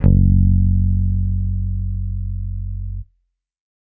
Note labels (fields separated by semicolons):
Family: bass; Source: electronic; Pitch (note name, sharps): F#1; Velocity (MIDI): 75